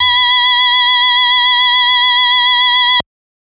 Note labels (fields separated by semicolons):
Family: organ; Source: electronic; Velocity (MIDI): 50; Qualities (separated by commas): bright, multiphonic